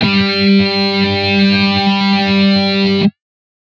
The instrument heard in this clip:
electronic guitar